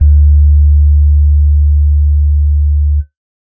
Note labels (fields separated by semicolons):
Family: keyboard; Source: electronic; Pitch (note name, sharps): D2; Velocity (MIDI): 25; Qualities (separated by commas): dark